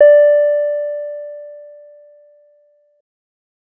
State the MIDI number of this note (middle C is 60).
74